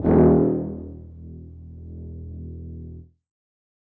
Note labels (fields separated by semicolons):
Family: brass; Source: acoustic; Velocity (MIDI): 75; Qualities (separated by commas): reverb